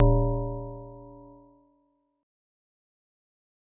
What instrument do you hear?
acoustic mallet percussion instrument